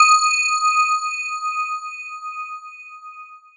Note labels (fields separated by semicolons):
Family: mallet percussion; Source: electronic; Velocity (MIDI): 75; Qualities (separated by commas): bright